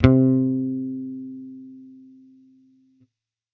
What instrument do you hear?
electronic bass